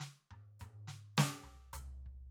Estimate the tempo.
104 BPM